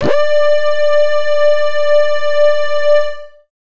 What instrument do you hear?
synthesizer bass